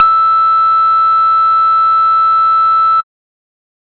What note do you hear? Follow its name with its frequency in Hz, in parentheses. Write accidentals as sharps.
E6 (1319 Hz)